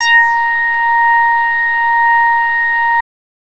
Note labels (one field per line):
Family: bass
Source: synthesizer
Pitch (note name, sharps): A#5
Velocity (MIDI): 50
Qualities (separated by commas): distorted